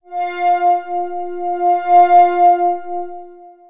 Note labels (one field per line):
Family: synthesizer lead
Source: synthesizer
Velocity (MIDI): 50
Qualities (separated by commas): bright, long release, non-linear envelope